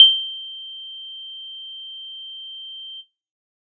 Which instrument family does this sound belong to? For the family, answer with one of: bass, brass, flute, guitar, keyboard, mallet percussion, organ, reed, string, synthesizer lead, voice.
bass